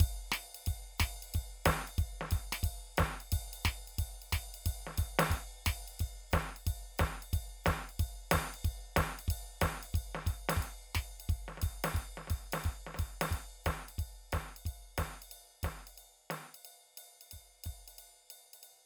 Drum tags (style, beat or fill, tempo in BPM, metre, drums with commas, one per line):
rock
beat
90 BPM
4/4
ride, hi-hat pedal, snare, kick